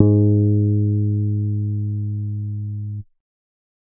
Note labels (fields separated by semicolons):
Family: bass; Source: synthesizer; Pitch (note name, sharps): G#2; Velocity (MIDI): 75; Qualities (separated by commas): dark, reverb